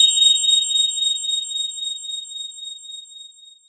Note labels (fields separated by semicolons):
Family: mallet percussion; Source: electronic; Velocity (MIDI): 127; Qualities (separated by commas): bright, long release